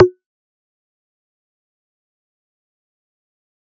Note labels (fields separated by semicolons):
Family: mallet percussion; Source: electronic; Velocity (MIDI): 75; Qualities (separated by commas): fast decay, percussive